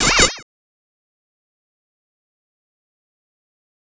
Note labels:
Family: bass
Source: synthesizer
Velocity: 25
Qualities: bright, distorted, fast decay, multiphonic, percussive

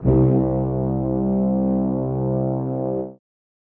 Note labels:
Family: brass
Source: acoustic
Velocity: 50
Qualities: reverb

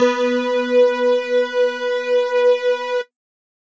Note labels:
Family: mallet percussion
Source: electronic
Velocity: 127

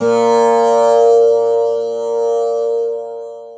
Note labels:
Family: guitar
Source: acoustic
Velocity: 100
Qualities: bright, long release, multiphonic, reverb

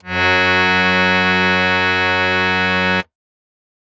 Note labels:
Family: keyboard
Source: acoustic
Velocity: 25

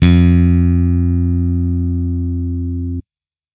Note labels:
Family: bass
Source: electronic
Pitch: F2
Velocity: 127

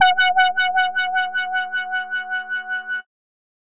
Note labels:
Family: bass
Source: synthesizer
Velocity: 100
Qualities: distorted

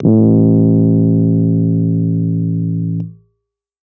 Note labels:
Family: keyboard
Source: electronic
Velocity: 127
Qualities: dark

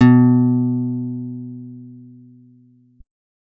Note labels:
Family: guitar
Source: acoustic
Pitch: B2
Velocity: 127

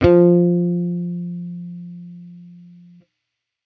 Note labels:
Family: bass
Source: electronic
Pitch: F3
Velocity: 50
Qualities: distorted

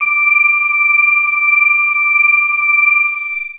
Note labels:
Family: bass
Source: synthesizer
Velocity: 127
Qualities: distorted, long release, multiphonic

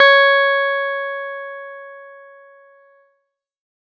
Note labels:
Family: keyboard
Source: electronic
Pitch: C#5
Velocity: 25

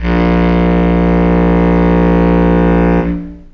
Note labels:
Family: reed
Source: acoustic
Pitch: A#1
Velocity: 25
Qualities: long release, reverb

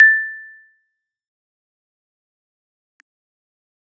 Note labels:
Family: keyboard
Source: electronic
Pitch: A6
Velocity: 25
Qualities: fast decay, percussive

